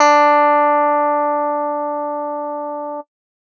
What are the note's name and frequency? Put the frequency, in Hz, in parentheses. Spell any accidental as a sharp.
D4 (293.7 Hz)